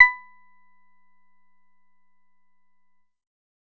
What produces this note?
synthesizer bass